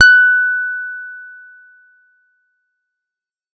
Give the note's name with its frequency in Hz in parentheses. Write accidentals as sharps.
F#6 (1480 Hz)